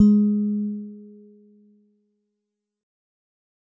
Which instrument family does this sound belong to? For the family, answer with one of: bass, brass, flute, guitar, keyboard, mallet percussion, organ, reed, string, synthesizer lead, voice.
mallet percussion